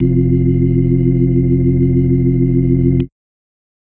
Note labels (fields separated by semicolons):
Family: organ; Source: electronic; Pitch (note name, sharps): F1; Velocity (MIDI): 75; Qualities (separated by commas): dark